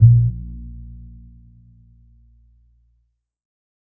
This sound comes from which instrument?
acoustic string instrument